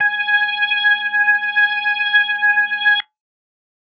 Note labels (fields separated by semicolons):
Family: organ; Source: electronic; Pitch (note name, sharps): G#5; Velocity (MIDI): 100; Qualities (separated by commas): distorted